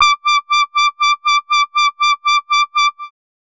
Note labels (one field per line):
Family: bass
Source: synthesizer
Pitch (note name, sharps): D6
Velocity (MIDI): 127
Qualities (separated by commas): bright, distorted, tempo-synced